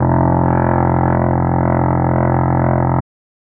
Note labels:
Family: reed; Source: electronic; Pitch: F1; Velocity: 127; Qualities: bright, reverb

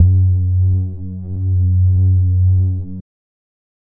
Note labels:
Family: bass; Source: synthesizer; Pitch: F#2; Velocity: 25; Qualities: dark

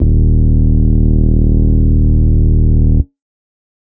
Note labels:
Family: organ; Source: electronic; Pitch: D#1; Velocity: 127; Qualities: distorted

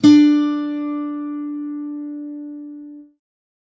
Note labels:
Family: guitar; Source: acoustic; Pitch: D4; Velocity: 75; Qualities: reverb

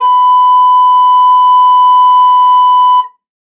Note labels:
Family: flute; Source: acoustic; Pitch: B5; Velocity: 25

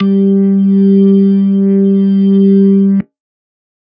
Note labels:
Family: organ; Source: electronic; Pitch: G3; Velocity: 50

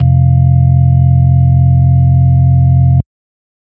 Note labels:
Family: organ; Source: electronic; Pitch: F1; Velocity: 127; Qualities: dark

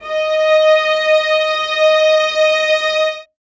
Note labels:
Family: string; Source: acoustic; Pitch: D#5; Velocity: 75; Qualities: reverb

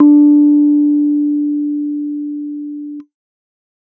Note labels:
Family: keyboard; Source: electronic; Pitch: D4; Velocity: 50; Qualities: dark

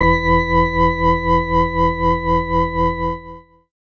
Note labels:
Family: organ; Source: electronic; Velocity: 25; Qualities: distorted

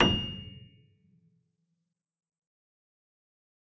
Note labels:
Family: keyboard; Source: acoustic; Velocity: 50; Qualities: percussive, reverb

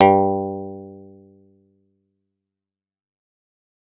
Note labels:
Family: guitar; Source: acoustic; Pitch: G2; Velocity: 75; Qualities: fast decay, reverb

